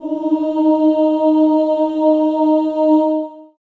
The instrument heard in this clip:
acoustic voice